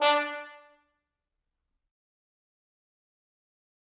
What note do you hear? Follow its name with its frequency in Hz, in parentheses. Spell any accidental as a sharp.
D4 (293.7 Hz)